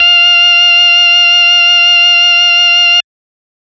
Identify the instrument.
electronic organ